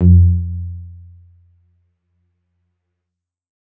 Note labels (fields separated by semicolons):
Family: keyboard; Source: electronic; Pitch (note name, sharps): F2; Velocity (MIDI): 75